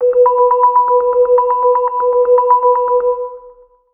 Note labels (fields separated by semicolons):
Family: mallet percussion; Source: synthesizer; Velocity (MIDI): 100; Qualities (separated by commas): dark, long release, multiphonic, percussive, tempo-synced